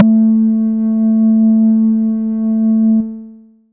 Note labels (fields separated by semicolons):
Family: bass; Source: synthesizer; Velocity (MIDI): 75; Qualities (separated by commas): long release, multiphonic